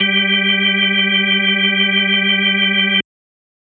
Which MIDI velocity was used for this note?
50